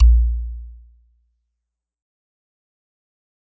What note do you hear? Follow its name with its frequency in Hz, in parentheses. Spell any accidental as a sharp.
A#1 (58.27 Hz)